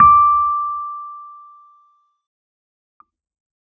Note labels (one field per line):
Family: keyboard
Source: electronic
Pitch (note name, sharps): D6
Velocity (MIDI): 75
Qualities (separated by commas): fast decay